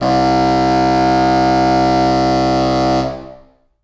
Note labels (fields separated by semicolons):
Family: reed; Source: acoustic; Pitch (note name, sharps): C2; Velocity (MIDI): 127; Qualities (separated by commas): distorted, long release, reverb